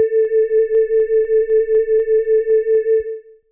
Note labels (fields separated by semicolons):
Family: mallet percussion; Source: electronic; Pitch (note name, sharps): A4; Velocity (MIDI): 127; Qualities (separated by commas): bright, distorted, multiphonic